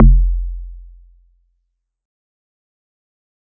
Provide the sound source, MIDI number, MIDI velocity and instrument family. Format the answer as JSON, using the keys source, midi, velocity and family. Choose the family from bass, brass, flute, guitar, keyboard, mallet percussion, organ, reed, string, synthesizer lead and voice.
{"source": "acoustic", "midi": 29, "velocity": 75, "family": "mallet percussion"}